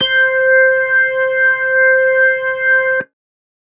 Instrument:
electronic organ